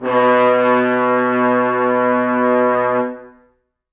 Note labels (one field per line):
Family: brass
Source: acoustic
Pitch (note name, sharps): B2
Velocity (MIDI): 75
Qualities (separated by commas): reverb